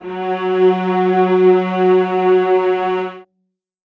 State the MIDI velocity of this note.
100